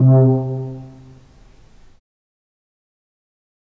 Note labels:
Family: flute; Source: acoustic; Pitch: C3; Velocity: 25; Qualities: fast decay, reverb

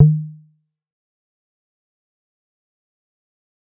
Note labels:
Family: bass; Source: synthesizer; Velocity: 50; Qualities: fast decay, percussive

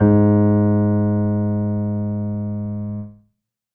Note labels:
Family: keyboard; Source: acoustic; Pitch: G#2; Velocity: 50; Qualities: reverb

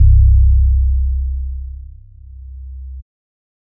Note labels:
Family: bass; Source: synthesizer; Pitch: C1; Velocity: 127

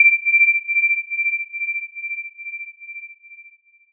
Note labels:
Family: mallet percussion; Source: electronic; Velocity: 25; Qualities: long release

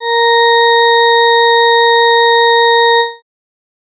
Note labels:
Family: organ; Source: electronic; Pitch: A#4; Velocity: 127

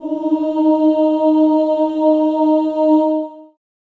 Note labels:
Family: voice; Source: acoustic; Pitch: D#4; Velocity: 25; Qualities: long release, reverb

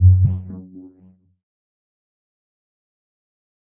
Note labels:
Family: keyboard; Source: electronic; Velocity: 25; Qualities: distorted, fast decay, non-linear envelope, percussive

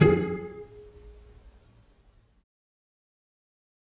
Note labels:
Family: string; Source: acoustic; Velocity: 25; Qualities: fast decay, percussive, reverb

